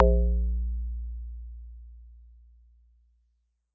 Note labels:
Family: guitar; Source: synthesizer; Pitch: A#1; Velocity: 100; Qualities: dark

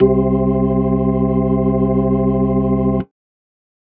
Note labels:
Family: organ; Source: electronic; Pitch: C2; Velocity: 25

